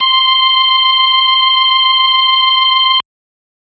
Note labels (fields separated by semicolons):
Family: organ; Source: electronic; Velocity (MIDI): 127